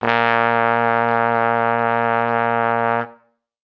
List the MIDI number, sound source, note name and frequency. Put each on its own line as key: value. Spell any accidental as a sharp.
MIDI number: 46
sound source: acoustic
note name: A#2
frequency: 116.5 Hz